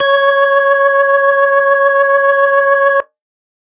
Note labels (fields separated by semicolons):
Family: organ; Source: electronic; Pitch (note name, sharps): C#5; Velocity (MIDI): 25